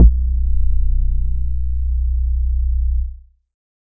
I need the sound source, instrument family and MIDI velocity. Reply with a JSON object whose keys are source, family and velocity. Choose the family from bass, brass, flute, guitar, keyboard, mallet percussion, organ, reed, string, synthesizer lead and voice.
{"source": "synthesizer", "family": "bass", "velocity": 25}